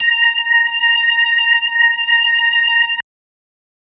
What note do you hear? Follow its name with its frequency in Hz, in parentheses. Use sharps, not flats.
A#5 (932.3 Hz)